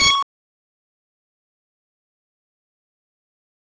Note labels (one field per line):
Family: bass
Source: synthesizer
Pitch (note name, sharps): C#6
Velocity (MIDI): 50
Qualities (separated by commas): bright, distorted, fast decay, percussive